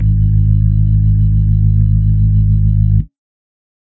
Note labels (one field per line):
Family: organ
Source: electronic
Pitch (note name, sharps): G#1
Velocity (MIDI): 50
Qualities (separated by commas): dark, reverb